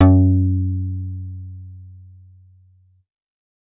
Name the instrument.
synthesizer bass